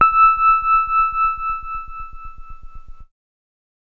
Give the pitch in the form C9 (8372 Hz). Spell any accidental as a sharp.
E6 (1319 Hz)